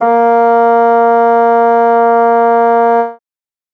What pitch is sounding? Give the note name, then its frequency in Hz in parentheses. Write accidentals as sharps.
A#3 (233.1 Hz)